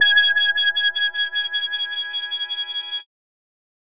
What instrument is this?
synthesizer bass